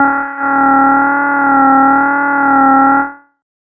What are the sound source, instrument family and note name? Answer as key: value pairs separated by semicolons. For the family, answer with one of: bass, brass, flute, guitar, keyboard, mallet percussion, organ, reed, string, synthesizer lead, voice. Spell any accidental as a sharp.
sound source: synthesizer; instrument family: bass; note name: C#4